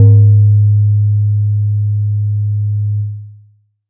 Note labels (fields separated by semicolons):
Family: mallet percussion; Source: acoustic; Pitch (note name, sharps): G#2; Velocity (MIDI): 50; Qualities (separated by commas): dark, long release